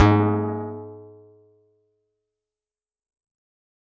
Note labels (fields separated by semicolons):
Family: guitar; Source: electronic; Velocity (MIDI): 75; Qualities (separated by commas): fast decay